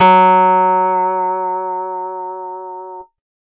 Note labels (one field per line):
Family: guitar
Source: acoustic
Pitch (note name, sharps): F#3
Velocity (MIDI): 100